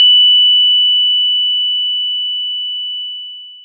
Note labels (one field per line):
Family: mallet percussion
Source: acoustic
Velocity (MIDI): 25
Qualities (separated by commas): bright, distorted, long release